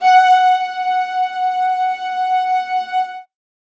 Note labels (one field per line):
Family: string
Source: acoustic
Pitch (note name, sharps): F#5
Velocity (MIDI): 127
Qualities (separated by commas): reverb